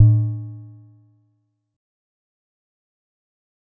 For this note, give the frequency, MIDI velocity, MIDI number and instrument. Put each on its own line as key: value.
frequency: 110 Hz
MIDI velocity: 25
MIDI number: 45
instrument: acoustic mallet percussion instrument